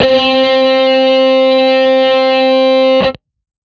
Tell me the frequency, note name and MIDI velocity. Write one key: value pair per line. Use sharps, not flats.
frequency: 261.6 Hz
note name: C4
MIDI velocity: 127